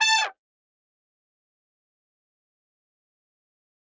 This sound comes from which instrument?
acoustic brass instrument